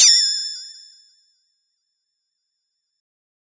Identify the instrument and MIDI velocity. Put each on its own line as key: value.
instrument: synthesizer guitar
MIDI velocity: 127